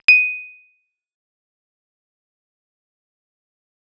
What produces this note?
synthesizer bass